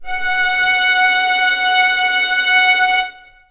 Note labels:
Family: string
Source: acoustic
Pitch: F#5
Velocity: 25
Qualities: reverb

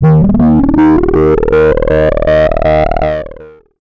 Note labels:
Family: bass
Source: synthesizer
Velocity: 50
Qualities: distorted, long release, multiphonic, tempo-synced

